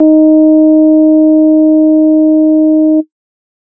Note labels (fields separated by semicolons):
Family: organ; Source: electronic; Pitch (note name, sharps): D#4; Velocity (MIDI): 127